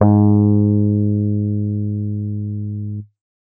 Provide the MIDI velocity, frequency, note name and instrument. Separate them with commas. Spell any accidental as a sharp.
100, 103.8 Hz, G#2, electronic keyboard